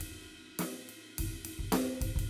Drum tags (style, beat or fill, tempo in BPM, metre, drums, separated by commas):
rock, beat, 105 BPM, 4/4, ride, snare, kick